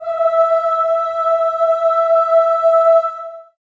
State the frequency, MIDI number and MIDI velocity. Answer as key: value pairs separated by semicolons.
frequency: 659.3 Hz; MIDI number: 76; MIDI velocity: 50